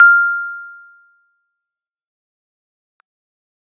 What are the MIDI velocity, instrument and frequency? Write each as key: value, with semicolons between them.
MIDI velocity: 50; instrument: electronic keyboard; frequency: 1397 Hz